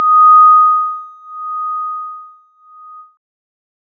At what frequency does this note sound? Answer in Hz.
1245 Hz